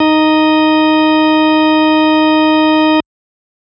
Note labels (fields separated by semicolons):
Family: organ; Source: electronic; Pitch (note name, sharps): D#4; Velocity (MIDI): 25